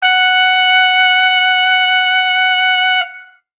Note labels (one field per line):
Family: brass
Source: acoustic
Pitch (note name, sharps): F#5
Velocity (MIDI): 50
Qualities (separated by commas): distorted